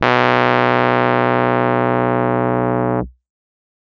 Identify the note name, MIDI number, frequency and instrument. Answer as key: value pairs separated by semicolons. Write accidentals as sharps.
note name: B1; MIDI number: 35; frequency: 61.74 Hz; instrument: electronic keyboard